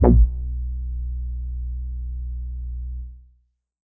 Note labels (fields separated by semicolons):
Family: bass; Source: synthesizer; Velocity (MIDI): 25; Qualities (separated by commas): distorted, tempo-synced